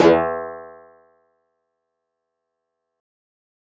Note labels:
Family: guitar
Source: synthesizer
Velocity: 127

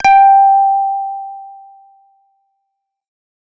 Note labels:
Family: bass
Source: synthesizer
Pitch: G5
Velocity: 75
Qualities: distorted

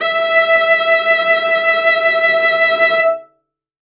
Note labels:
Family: string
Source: acoustic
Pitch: E5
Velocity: 127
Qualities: bright, reverb

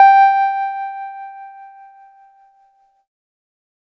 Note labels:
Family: keyboard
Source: electronic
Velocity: 25

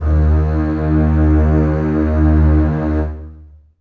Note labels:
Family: string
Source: acoustic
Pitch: D#2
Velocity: 100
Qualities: long release, reverb

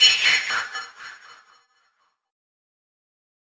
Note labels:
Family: keyboard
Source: electronic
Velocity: 100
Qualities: fast decay, non-linear envelope

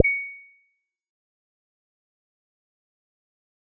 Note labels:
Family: bass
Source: synthesizer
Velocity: 127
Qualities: fast decay, percussive

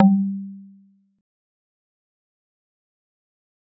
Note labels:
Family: mallet percussion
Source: acoustic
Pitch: G3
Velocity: 50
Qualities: fast decay, percussive

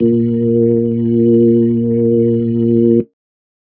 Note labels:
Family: organ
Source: electronic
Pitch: A#2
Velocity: 75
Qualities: dark

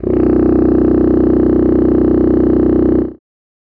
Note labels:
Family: reed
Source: acoustic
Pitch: B0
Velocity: 75

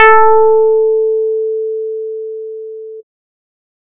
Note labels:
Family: bass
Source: synthesizer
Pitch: A4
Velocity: 75

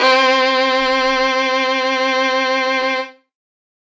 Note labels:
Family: string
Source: acoustic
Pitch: C4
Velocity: 127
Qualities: bright

